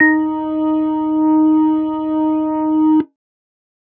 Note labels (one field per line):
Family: organ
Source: electronic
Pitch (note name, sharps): D#4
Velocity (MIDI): 127